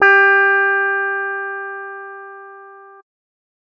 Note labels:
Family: keyboard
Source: electronic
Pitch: G4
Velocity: 75

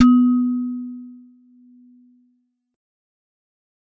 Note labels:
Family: mallet percussion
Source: acoustic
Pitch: B3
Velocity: 50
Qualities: dark, fast decay, non-linear envelope

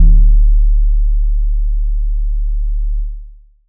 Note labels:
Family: mallet percussion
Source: acoustic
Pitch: D1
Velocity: 50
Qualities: dark, long release

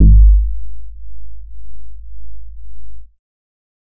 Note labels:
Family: bass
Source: synthesizer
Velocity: 25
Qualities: dark, distorted

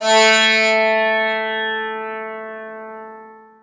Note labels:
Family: guitar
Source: acoustic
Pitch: A3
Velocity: 75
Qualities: bright, long release, reverb

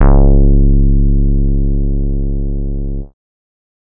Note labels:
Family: bass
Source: synthesizer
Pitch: C#1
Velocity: 127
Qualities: dark

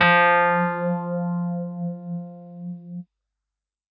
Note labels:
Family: keyboard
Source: electronic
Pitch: F3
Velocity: 127

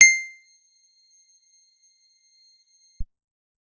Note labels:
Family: guitar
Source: acoustic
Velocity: 75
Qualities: percussive

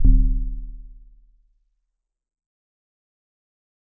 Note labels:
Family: mallet percussion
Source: acoustic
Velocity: 127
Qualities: dark, fast decay, multiphonic

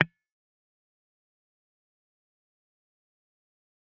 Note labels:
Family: guitar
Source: electronic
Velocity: 25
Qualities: distorted, fast decay, percussive

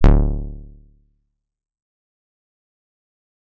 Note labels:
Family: guitar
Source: electronic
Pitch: D1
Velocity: 25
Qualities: fast decay, percussive

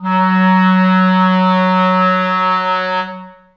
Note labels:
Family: reed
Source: acoustic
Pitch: F#3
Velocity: 127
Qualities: reverb

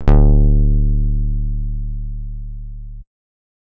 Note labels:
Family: guitar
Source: electronic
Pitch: D1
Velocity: 127

